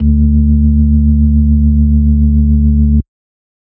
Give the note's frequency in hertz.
73.42 Hz